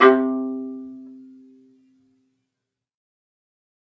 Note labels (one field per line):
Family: string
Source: acoustic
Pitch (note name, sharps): C3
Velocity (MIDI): 100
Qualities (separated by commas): fast decay, reverb